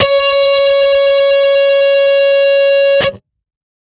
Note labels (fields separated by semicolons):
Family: guitar; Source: electronic; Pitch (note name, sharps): C#5; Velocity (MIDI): 100; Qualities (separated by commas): distorted